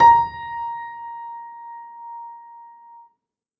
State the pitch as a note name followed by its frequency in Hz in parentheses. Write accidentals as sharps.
A#5 (932.3 Hz)